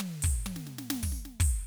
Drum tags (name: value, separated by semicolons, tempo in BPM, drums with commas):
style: fast funk; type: fill; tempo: 125 BPM; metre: 4/4; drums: open hi-hat, hi-hat pedal, snare, high tom, kick